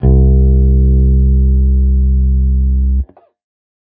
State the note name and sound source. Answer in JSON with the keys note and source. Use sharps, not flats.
{"note": "C2", "source": "electronic"}